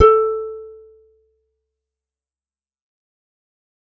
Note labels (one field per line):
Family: guitar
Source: acoustic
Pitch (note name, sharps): A4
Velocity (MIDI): 100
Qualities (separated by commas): fast decay